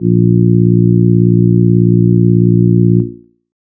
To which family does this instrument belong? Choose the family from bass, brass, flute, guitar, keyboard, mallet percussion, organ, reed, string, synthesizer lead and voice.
reed